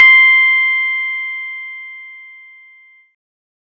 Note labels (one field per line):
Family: bass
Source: synthesizer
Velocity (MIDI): 75